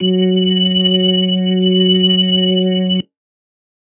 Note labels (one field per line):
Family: organ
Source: electronic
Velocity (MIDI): 75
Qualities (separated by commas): dark